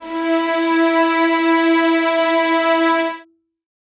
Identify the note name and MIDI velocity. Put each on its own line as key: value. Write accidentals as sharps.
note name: E4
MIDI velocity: 75